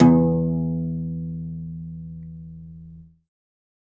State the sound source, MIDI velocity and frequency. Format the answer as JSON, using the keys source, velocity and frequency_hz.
{"source": "acoustic", "velocity": 127, "frequency_hz": 82.41}